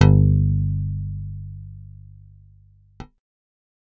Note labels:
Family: bass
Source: synthesizer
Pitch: G1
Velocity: 127

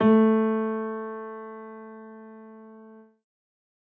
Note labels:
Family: keyboard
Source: acoustic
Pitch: A3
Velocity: 50

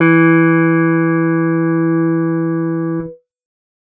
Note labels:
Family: guitar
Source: electronic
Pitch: E3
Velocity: 75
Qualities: reverb

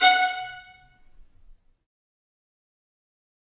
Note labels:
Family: string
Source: acoustic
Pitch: F#5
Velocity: 25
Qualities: fast decay, percussive, reverb

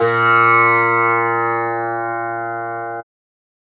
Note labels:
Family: guitar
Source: acoustic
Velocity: 50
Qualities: bright, multiphonic, reverb

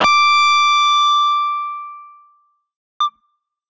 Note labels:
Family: guitar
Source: electronic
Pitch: D6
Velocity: 50

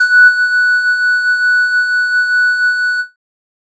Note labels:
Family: flute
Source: synthesizer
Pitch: F#6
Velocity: 127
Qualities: distorted

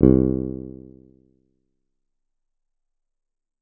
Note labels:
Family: guitar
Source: acoustic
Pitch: C2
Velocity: 50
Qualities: dark

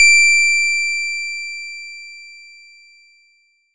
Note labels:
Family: bass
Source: synthesizer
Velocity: 75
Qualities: bright, distorted

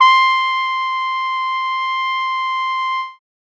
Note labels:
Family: brass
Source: acoustic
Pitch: C6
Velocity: 25

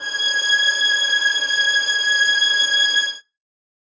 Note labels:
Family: string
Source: acoustic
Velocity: 75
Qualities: reverb

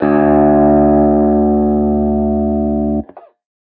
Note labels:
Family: guitar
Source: electronic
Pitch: D2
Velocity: 75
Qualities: distorted

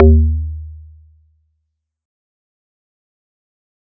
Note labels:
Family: mallet percussion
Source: acoustic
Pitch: D#2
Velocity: 100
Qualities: fast decay

